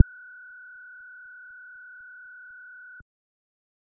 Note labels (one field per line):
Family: bass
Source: synthesizer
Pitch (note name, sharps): F#6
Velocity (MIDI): 75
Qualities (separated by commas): percussive